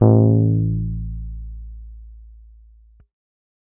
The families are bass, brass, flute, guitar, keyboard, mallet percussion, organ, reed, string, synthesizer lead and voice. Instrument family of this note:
keyboard